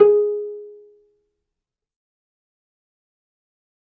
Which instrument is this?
acoustic string instrument